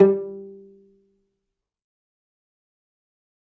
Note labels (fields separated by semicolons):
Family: string; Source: acoustic; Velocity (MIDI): 127; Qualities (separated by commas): dark, fast decay, percussive, reverb